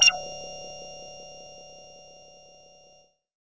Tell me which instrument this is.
synthesizer bass